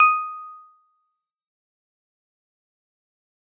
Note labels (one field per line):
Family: keyboard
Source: electronic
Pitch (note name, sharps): D#6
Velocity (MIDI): 100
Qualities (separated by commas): fast decay, percussive